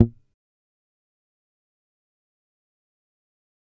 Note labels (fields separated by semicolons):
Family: bass; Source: electronic; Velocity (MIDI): 25; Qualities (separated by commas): fast decay, percussive